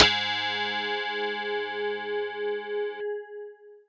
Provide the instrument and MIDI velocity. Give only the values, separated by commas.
electronic mallet percussion instrument, 127